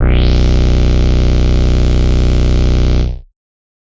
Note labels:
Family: bass; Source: synthesizer; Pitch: B0; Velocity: 75; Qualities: bright, distorted

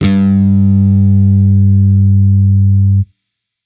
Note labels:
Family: bass; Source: electronic; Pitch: G2; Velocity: 75; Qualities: distorted

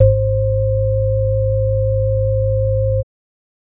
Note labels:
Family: organ; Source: electronic; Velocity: 50; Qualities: multiphonic

